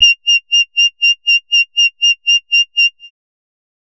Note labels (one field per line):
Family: bass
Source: synthesizer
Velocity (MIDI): 100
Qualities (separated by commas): bright, distorted, tempo-synced